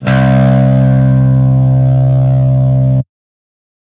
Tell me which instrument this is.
electronic guitar